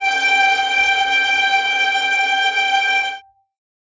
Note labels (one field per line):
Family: string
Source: acoustic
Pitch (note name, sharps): G5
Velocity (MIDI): 25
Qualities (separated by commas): bright, non-linear envelope, reverb